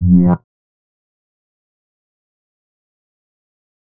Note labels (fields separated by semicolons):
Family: bass; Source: synthesizer; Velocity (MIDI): 25; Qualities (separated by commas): distorted, fast decay, percussive